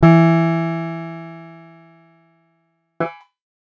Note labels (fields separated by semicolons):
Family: guitar; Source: acoustic; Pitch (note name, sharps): E3; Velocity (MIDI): 25; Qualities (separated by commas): distorted